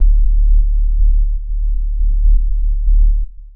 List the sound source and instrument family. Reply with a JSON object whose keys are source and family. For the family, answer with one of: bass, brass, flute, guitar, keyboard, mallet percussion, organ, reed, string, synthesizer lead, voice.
{"source": "synthesizer", "family": "synthesizer lead"}